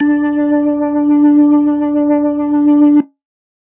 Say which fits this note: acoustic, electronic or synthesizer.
electronic